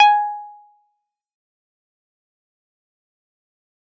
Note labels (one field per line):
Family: keyboard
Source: electronic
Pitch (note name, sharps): G#5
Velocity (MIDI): 100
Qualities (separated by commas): fast decay, percussive